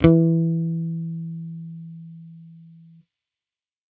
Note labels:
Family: bass; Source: electronic; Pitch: E3; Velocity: 25

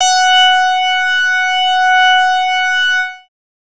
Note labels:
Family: bass; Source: synthesizer; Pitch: F#5; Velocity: 100; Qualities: bright, distorted

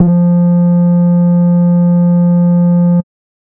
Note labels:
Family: bass; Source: synthesizer; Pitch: F3; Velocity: 100; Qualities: dark, distorted, tempo-synced

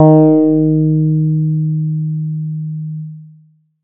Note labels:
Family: bass; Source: synthesizer; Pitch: D#3; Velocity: 50; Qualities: distorted

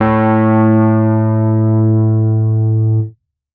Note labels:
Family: keyboard; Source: electronic; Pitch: A2; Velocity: 127; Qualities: dark, distorted

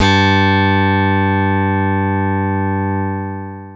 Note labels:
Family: keyboard; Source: electronic; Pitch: G2; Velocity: 75; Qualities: bright, long release

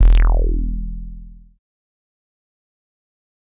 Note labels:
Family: bass; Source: synthesizer; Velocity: 100; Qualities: bright, distorted, fast decay

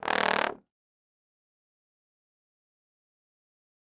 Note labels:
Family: brass; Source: acoustic; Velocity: 50; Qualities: bright, fast decay, reverb

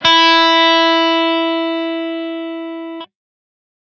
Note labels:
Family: guitar; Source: electronic; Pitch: E4; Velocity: 50; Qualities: bright, distorted

